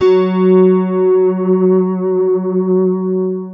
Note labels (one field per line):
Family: guitar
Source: electronic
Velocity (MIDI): 50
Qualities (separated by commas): long release, multiphonic, non-linear envelope